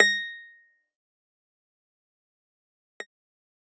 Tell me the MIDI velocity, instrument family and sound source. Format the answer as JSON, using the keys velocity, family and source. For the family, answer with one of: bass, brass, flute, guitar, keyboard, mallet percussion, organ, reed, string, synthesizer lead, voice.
{"velocity": 75, "family": "guitar", "source": "electronic"}